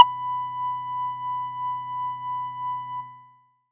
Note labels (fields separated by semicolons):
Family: bass; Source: synthesizer; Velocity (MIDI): 50; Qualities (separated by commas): multiphonic